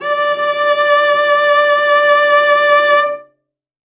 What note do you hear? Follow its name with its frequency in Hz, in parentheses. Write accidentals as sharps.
D5 (587.3 Hz)